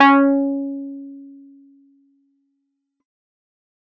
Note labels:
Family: keyboard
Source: electronic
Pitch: C#4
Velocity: 75

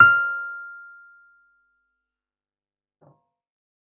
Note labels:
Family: keyboard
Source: electronic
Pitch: F6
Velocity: 127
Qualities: fast decay

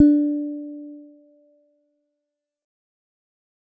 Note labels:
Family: mallet percussion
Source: acoustic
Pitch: D4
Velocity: 50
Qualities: dark, fast decay

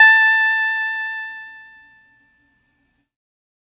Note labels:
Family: keyboard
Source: electronic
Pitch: A5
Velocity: 25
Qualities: distorted

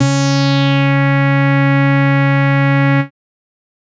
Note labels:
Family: bass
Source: synthesizer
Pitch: C#3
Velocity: 127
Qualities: bright, distorted

